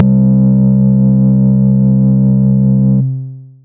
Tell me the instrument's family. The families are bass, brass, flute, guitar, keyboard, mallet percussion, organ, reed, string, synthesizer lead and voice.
bass